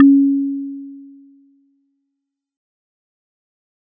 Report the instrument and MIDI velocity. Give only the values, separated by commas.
acoustic mallet percussion instrument, 75